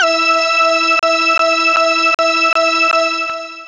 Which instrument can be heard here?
synthesizer lead